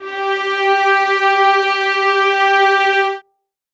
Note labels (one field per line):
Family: string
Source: acoustic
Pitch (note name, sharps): G4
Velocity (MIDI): 75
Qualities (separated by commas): reverb